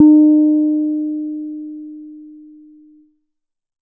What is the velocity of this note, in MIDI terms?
50